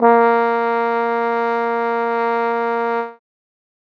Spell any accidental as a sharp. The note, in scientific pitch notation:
A#3